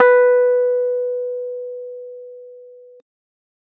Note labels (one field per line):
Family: keyboard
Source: electronic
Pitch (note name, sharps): B4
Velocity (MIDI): 75